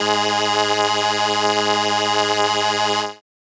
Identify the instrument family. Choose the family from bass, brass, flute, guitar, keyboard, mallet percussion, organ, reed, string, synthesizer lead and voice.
keyboard